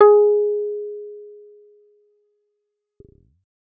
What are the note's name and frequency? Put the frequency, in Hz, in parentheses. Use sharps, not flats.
G#4 (415.3 Hz)